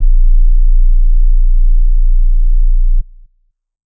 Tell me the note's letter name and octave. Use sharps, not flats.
A#0